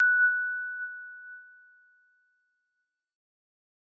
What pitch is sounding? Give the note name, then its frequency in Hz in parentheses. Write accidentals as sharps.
F#6 (1480 Hz)